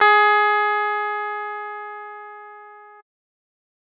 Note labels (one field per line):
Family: keyboard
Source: electronic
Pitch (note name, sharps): G#4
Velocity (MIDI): 100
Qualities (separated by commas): bright